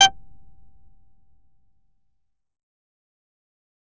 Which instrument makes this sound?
synthesizer bass